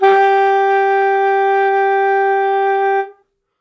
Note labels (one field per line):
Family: reed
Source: acoustic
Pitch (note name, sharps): G4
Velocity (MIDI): 50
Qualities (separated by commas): reverb